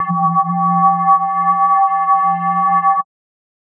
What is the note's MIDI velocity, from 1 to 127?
50